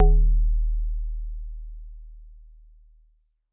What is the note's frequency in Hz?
38.89 Hz